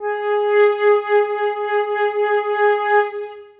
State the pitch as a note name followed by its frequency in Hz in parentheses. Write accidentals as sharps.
G#4 (415.3 Hz)